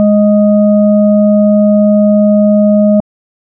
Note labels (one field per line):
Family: organ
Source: electronic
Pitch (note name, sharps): G#3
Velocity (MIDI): 50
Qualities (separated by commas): dark